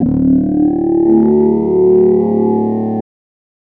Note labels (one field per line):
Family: voice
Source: synthesizer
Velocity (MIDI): 75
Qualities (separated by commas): distorted